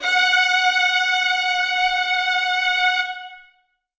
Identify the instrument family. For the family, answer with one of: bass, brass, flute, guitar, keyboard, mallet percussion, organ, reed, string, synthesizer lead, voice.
string